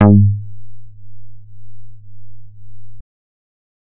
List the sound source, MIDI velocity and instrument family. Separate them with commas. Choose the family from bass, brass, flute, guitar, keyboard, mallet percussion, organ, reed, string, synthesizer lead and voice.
synthesizer, 100, bass